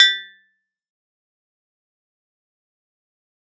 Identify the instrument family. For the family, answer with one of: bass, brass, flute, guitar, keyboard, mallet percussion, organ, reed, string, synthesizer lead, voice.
keyboard